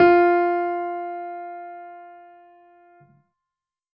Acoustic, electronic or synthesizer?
acoustic